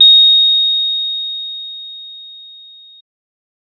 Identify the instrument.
synthesizer bass